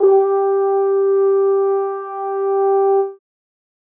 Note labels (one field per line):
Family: brass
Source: acoustic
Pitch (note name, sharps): G4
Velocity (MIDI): 25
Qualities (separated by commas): reverb